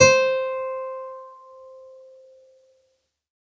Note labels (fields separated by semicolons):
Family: string; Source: acoustic; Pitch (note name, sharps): C5; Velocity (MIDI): 25; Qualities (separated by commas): reverb